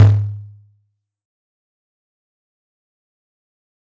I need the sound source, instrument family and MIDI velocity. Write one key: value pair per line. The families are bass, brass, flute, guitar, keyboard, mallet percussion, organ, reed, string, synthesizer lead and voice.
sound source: acoustic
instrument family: mallet percussion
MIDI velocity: 127